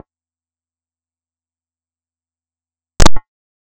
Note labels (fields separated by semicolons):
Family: bass; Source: synthesizer; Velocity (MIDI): 100; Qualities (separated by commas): percussive, reverb